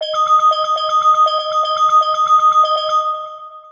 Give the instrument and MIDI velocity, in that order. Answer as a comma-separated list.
synthesizer mallet percussion instrument, 25